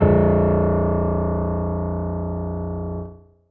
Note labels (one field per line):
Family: keyboard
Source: acoustic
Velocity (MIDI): 75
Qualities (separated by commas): reverb